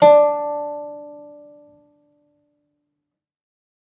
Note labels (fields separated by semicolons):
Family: guitar; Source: acoustic; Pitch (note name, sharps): D4; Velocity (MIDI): 25; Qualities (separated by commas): reverb